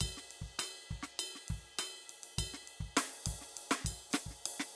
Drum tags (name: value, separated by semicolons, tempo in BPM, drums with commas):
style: funk; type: beat; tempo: 100 BPM; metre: 4/4; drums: ride, ride bell, hi-hat pedal, snare, cross-stick, kick